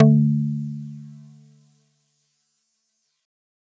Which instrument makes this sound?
acoustic mallet percussion instrument